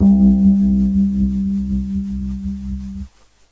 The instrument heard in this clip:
electronic keyboard